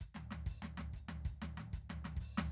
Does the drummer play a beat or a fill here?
fill